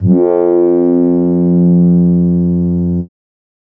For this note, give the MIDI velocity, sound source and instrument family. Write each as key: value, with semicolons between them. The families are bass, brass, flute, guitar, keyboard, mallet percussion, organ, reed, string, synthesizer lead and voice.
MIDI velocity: 50; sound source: synthesizer; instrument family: keyboard